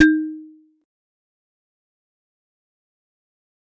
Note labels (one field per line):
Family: mallet percussion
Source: acoustic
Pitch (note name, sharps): D#4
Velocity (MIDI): 50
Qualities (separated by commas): fast decay, percussive